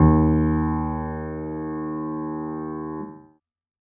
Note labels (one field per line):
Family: keyboard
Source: acoustic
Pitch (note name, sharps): D#2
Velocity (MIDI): 25